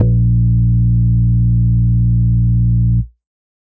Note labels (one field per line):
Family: organ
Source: electronic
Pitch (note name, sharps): A#1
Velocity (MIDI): 25